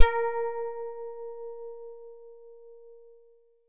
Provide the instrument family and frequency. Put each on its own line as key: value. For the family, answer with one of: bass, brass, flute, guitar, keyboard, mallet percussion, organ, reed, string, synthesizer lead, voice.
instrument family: guitar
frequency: 466.2 Hz